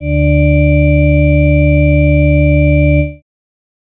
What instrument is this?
electronic organ